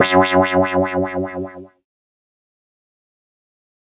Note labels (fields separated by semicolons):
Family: keyboard; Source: synthesizer; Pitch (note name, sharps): F#2; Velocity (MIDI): 75; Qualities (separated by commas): distorted, fast decay